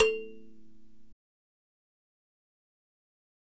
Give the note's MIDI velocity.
25